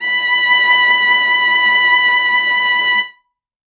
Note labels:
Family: string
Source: acoustic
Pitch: B5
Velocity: 75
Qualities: reverb

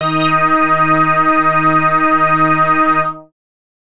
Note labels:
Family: bass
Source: synthesizer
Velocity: 127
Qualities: bright, distorted

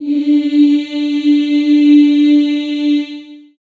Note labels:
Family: voice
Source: acoustic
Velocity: 75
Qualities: long release, reverb

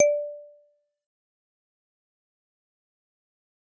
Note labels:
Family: mallet percussion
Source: acoustic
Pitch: D5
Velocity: 25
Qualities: fast decay, percussive

